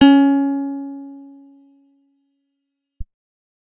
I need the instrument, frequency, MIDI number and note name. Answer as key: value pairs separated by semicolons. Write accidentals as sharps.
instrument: acoustic guitar; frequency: 277.2 Hz; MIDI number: 61; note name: C#4